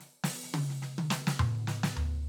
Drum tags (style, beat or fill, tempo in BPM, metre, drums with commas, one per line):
soul
fill
105 BPM
4/4
open hi-hat, snare, high tom, mid tom, floor tom